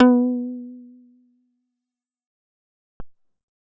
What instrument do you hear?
synthesizer bass